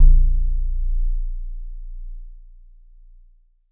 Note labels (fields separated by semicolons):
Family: mallet percussion; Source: acoustic; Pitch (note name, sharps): A#0; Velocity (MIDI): 50; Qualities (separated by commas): dark